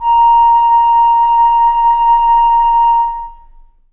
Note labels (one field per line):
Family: flute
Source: acoustic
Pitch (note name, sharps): A#5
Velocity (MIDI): 25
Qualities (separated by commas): long release, reverb